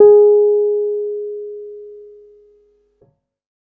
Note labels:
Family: keyboard; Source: electronic; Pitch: G#4; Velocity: 50

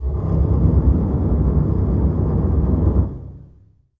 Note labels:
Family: string; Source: acoustic; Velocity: 25; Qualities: long release, non-linear envelope, reverb

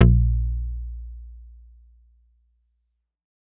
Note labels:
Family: guitar; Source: electronic; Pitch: A#1; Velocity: 50

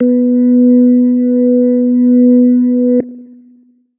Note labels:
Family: organ; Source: electronic; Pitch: B3; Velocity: 127; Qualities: dark, long release

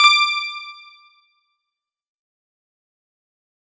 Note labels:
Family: guitar; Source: electronic; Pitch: D6; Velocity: 75; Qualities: fast decay

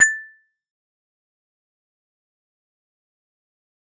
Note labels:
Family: mallet percussion; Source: acoustic; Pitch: A6; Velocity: 75; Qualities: fast decay, percussive

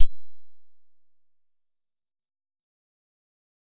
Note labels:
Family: guitar; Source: synthesizer; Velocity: 50; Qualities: bright, fast decay, percussive

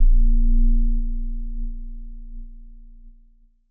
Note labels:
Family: keyboard; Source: electronic; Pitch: A#0; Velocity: 100; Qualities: dark

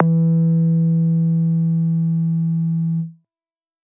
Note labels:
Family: bass; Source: synthesizer; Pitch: E3; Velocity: 75; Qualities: distorted

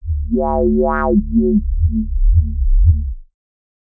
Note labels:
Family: bass; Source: synthesizer; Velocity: 50; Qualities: distorted, non-linear envelope

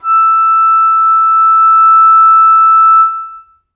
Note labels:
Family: flute; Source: acoustic; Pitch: E6; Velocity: 100; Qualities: long release, reverb

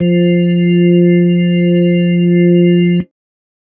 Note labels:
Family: organ; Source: electronic; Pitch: F3; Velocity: 50; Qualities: dark

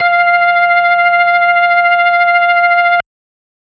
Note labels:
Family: organ; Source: electronic; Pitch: F5; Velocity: 75; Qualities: distorted

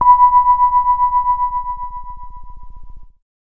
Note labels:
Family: keyboard; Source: electronic; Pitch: B5; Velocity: 127; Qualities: dark

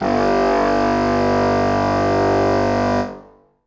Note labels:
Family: reed; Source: acoustic; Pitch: G1; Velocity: 127; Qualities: reverb

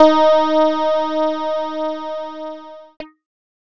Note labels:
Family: keyboard; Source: electronic; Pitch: D#4; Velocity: 100; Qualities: distorted

